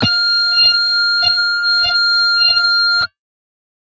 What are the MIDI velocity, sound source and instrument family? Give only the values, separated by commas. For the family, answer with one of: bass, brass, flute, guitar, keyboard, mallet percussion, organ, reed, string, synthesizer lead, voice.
127, synthesizer, guitar